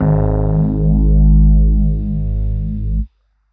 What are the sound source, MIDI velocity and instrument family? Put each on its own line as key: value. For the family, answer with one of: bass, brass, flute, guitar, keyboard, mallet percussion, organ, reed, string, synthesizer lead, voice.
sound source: electronic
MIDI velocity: 75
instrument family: keyboard